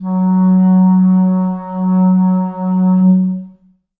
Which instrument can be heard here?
acoustic reed instrument